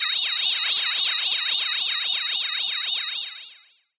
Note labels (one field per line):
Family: voice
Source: synthesizer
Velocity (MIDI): 127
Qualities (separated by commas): bright, distorted, long release